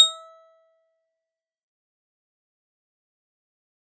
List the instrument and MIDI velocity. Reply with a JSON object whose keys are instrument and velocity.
{"instrument": "acoustic mallet percussion instrument", "velocity": 75}